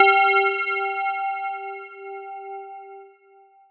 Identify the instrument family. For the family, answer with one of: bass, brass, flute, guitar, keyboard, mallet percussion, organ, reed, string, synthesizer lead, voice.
mallet percussion